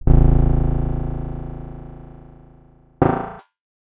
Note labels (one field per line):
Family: guitar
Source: acoustic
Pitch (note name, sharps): A0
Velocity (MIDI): 25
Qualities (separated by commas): distorted